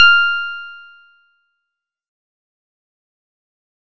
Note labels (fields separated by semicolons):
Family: guitar; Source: synthesizer; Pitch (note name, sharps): F6; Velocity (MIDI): 100; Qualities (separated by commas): bright, fast decay